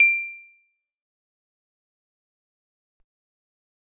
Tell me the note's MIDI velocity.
127